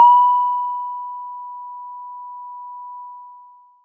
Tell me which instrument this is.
acoustic mallet percussion instrument